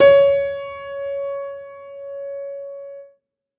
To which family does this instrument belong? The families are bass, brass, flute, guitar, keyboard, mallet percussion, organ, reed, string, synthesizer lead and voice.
keyboard